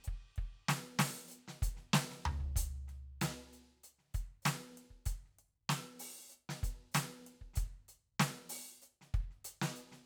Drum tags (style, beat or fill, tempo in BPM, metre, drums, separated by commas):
soul, beat, 96 BPM, 4/4, closed hi-hat, open hi-hat, hi-hat pedal, snare, floor tom, kick